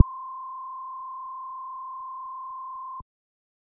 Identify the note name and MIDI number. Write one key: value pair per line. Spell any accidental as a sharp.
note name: C6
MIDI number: 84